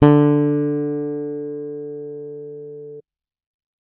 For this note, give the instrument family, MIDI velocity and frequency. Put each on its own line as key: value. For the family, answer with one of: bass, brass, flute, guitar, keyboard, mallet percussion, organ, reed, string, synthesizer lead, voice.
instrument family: bass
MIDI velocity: 127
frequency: 146.8 Hz